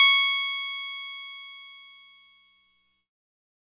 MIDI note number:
85